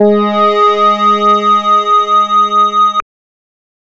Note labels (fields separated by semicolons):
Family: bass; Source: synthesizer; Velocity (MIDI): 127; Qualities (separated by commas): distorted, multiphonic